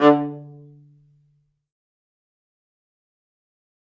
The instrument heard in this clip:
acoustic string instrument